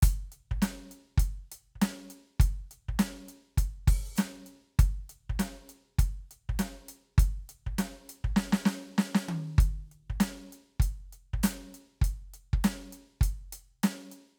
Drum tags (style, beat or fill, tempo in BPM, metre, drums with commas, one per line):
rock
beat
100 BPM
4/4
closed hi-hat, open hi-hat, hi-hat pedal, snare, high tom, kick